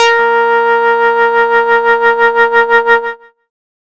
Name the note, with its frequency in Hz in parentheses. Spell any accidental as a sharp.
A#4 (466.2 Hz)